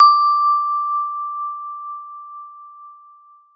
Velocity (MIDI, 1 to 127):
127